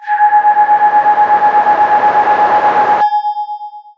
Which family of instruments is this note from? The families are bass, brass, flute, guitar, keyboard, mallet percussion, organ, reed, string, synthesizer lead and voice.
voice